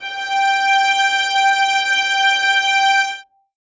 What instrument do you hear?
acoustic string instrument